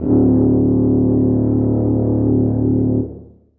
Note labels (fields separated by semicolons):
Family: brass; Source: acoustic; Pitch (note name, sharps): D1; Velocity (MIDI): 127; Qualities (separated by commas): bright, reverb